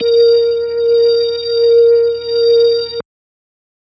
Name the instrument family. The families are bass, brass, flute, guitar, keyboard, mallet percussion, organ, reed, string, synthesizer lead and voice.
organ